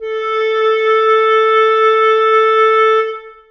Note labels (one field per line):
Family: reed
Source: acoustic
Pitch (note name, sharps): A4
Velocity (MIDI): 75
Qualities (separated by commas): reverb